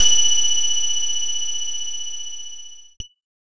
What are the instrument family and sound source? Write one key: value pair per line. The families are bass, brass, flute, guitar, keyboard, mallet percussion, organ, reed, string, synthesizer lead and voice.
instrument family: keyboard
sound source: electronic